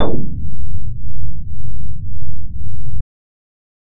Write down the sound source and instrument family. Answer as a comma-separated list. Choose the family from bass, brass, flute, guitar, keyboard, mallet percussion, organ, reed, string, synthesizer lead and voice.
synthesizer, bass